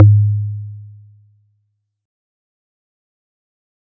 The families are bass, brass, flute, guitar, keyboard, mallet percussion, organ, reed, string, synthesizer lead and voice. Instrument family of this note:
mallet percussion